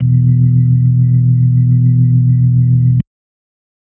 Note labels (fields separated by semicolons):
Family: organ; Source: electronic; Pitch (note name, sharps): E1; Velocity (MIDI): 127; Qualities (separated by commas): dark